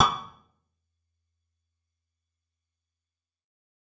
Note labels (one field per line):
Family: guitar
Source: electronic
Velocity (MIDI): 25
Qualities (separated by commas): percussive, reverb